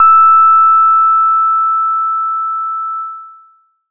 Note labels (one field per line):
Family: bass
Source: synthesizer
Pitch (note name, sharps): E6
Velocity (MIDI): 25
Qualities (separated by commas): distorted, long release